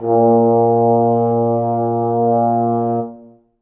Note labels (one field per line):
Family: brass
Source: acoustic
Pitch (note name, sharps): A#2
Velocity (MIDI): 50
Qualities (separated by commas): dark, reverb